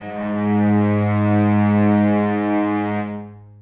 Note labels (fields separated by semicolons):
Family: string; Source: acoustic; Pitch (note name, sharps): G#2; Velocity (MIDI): 75; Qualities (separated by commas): long release, reverb